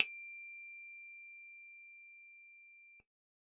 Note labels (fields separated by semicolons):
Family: keyboard; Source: electronic; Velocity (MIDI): 100; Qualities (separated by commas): percussive